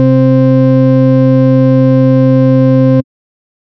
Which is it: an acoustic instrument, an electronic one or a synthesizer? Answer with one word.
synthesizer